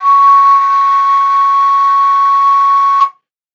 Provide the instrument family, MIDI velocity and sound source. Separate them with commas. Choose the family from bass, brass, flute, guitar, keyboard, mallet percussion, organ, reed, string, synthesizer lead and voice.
flute, 50, acoustic